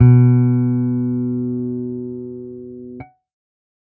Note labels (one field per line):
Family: bass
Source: electronic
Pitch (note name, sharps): B2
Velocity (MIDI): 25